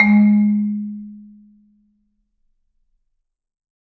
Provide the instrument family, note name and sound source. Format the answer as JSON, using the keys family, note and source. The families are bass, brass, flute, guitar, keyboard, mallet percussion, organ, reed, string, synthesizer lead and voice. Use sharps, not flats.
{"family": "mallet percussion", "note": "G#3", "source": "acoustic"}